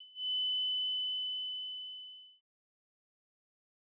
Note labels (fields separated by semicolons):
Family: bass; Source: synthesizer; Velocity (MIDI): 75; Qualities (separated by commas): bright, distorted, fast decay